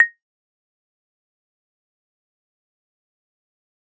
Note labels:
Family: mallet percussion; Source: acoustic; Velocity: 25; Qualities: dark, fast decay, percussive, reverb

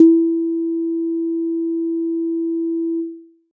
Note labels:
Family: keyboard; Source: electronic; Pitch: E4; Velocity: 25; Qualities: dark

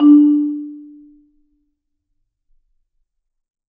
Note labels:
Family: mallet percussion; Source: acoustic; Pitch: D4; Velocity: 75; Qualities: dark, reverb

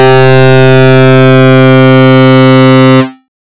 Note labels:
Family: bass; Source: synthesizer; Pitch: C3; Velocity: 50; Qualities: bright, distorted

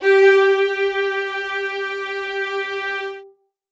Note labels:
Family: string; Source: acoustic; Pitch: G4; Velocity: 127; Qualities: reverb

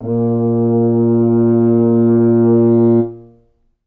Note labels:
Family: brass; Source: acoustic; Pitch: A#2; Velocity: 50; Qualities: dark, reverb

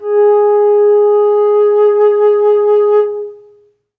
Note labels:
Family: flute; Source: acoustic; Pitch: G#4; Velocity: 50; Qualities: long release, reverb

